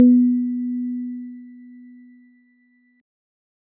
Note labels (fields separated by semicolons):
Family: keyboard; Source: electronic; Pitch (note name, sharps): B3; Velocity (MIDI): 50; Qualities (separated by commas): dark